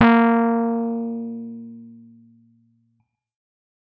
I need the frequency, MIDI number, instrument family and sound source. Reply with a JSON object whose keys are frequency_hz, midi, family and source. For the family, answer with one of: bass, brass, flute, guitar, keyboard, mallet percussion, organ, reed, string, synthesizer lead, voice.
{"frequency_hz": 233.1, "midi": 58, "family": "keyboard", "source": "electronic"}